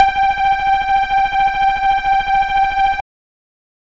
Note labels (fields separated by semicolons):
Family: bass; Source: synthesizer; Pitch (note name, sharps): G5; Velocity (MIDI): 100